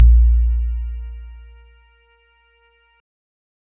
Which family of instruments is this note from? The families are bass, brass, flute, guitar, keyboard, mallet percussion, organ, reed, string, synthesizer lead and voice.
keyboard